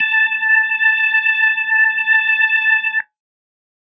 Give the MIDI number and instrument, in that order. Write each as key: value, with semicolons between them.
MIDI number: 81; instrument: electronic organ